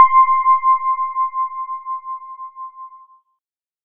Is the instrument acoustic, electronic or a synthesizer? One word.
electronic